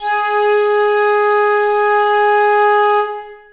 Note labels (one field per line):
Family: flute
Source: acoustic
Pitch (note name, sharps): G#4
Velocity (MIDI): 127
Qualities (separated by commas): long release, reverb